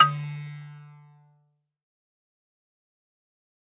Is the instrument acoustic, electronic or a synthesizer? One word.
acoustic